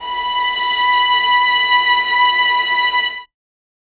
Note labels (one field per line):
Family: string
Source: acoustic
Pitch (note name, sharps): B5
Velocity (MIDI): 75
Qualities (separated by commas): reverb